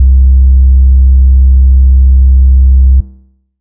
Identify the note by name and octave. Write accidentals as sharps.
C2